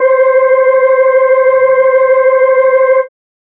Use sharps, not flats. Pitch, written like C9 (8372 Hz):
C5 (523.3 Hz)